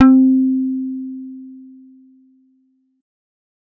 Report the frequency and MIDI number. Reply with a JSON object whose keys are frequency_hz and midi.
{"frequency_hz": 261.6, "midi": 60}